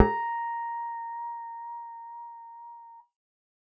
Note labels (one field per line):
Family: bass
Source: synthesizer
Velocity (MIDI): 50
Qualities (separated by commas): reverb